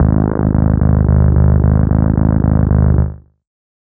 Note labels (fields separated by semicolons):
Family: bass; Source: synthesizer; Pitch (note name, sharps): G#0; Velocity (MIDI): 50; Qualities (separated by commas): distorted, tempo-synced